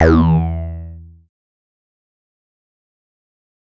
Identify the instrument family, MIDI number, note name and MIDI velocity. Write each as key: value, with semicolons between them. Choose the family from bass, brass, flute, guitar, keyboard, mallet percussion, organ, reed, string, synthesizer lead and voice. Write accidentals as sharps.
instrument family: bass; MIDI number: 40; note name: E2; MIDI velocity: 75